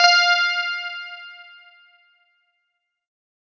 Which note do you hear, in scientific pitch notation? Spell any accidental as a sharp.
F5